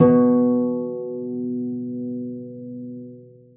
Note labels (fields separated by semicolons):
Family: string; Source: acoustic; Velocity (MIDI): 127; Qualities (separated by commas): reverb